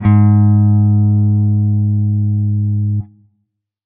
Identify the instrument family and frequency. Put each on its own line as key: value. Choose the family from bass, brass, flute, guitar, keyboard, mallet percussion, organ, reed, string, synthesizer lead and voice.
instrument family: guitar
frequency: 103.8 Hz